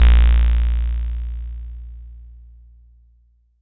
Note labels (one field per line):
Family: bass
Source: synthesizer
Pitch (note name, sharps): A#1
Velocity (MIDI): 100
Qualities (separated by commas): bright, distorted